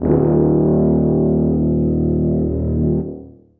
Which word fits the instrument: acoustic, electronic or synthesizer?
acoustic